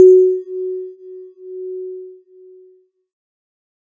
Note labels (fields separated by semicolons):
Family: keyboard; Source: synthesizer; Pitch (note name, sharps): F#4; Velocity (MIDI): 25